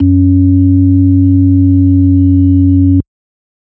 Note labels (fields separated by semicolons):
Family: organ; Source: electronic; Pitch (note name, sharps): F#2; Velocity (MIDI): 127; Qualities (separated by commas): dark